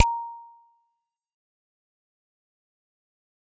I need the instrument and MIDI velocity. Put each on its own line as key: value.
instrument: acoustic mallet percussion instrument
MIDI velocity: 75